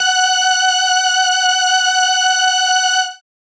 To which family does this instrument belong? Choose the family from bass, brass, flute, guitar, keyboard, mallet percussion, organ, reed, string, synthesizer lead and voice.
keyboard